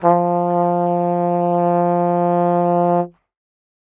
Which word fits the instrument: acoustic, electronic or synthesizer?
acoustic